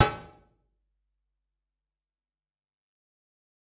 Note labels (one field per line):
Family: guitar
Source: electronic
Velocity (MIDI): 100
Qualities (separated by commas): fast decay, percussive, reverb